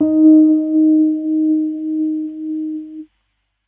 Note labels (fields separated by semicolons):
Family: keyboard; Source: electronic; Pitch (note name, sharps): D#4; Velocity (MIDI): 50